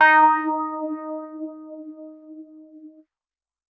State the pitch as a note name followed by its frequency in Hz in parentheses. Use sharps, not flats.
D#4 (311.1 Hz)